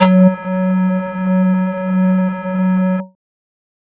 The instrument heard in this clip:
synthesizer flute